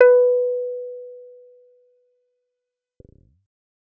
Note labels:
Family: bass; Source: synthesizer; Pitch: B4; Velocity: 50; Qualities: fast decay

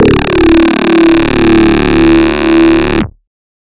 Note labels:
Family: bass; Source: synthesizer; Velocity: 127; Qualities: bright, distorted

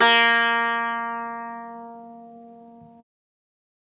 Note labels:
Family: guitar; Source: acoustic; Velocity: 100; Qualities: bright, multiphonic, reverb

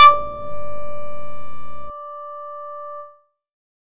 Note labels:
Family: bass; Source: synthesizer; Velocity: 75; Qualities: distorted

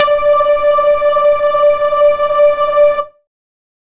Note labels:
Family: bass; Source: synthesizer; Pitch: D5; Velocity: 100

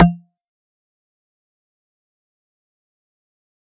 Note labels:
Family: mallet percussion; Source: electronic; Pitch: F3; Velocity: 75; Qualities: fast decay, percussive

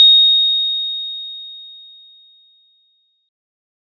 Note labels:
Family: mallet percussion; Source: acoustic; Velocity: 25

